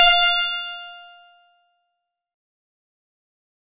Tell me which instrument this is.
acoustic guitar